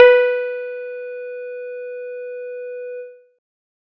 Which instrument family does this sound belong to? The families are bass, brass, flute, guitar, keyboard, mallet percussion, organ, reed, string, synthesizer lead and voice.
guitar